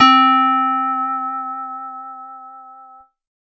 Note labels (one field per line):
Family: guitar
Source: acoustic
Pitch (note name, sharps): C4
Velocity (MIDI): 127